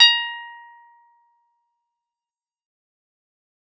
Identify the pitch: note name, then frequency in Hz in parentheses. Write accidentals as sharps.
A#5 (932.3 Hz)